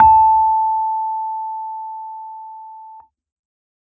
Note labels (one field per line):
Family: keyboard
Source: electronic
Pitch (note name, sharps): A5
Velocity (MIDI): 75